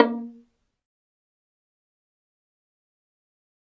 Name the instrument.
acoustic string instrument